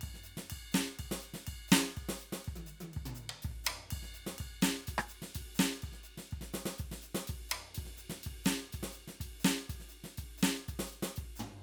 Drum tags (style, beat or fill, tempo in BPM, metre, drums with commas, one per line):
calypso
beat
124 BPM
4/4
ride, ride bell, closed hi-hat, hi-hat pedal, percussion, snare, cross-stick, high tom, mid tom, floor tom, kick